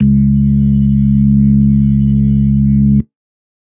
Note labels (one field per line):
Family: organ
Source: electronic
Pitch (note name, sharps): C#2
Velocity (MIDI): 75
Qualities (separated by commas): dark